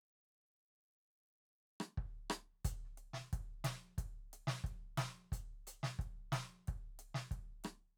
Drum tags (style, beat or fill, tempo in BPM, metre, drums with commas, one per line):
reggaeton
beat
90 BPM
4/4
closed hi-hat, snare, cross-stick, kick